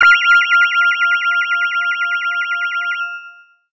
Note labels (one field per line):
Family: organ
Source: electronic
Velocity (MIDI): 100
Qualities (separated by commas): bright